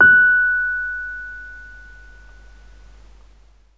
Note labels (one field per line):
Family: keyboard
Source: electronic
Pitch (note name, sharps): F#6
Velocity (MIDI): 25